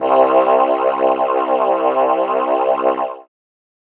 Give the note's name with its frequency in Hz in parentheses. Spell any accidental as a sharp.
C2 (65.41 Hz)